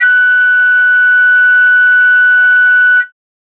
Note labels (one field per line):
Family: flute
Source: acoustic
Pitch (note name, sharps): F#6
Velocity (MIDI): 75